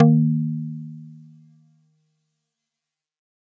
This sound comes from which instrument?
acoustic mallet percussion instrument